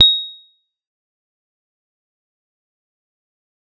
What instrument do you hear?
electronic guitar